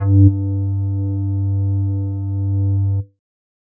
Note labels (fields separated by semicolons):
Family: flute; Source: synthesizer; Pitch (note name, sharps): G2; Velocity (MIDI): 25